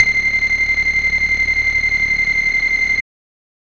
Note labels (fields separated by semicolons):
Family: bass; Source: synthesizer; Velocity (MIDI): 25